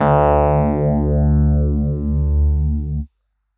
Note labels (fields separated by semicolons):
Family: keyboard; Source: electronic; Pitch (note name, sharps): D2; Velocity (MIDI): 100; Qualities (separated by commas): distorted